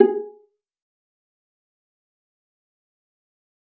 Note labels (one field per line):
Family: string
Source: acoustic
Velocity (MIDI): 75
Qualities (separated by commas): fast decay, percussive, reverb